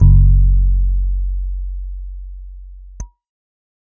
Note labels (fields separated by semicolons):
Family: keyboard; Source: electronic; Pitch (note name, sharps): F#1; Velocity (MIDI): 50